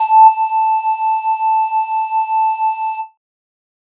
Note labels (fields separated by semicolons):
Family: flute; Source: synthesizer; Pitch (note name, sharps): A5; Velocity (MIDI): 75; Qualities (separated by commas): distorted